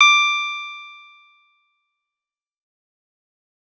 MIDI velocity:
75